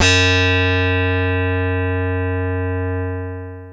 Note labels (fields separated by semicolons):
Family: keyboard; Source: electronic; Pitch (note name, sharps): F#2; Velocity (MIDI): 50; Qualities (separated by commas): bright, long release